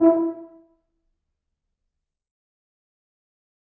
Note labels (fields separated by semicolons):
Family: brass; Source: acoustic; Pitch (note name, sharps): E4; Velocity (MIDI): 127; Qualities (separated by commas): fast decay, percussive, reverb